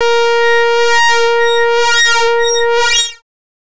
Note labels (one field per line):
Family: bass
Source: synthesizer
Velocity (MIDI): 50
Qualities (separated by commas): distorted, non-linear envelope